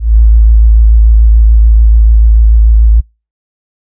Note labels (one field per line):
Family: flute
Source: synthesizer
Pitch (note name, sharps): A1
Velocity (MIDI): 127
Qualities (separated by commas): dark